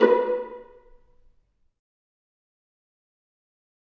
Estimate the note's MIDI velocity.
100